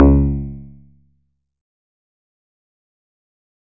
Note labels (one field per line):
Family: guitar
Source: acoustic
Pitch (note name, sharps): C#2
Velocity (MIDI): 50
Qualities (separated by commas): dark, distorted, fast decay